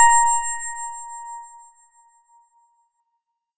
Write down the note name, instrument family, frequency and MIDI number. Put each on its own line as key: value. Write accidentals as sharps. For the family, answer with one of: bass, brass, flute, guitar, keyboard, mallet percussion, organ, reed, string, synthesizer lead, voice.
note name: A#5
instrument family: organ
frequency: 932.3 Hz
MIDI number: 82